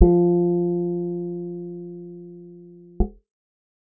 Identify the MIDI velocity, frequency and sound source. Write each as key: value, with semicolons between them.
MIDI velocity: 25; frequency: 174.6 Hz; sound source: acoustic